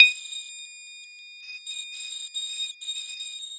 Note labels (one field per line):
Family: mallet percussion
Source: acoustic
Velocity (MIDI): 50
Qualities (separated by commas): bright, long release, multiphonic